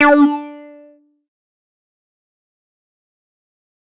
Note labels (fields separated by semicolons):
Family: bass; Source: synthesizer; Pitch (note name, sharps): D4; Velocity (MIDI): 100; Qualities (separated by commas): distorted, fast decay, percussive